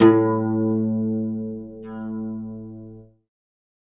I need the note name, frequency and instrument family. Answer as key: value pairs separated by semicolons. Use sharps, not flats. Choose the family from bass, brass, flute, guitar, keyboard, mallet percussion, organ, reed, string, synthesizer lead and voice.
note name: A2; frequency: 110 Hz; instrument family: guitar